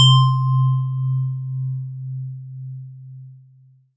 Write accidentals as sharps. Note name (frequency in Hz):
C3 (130.8 Hz)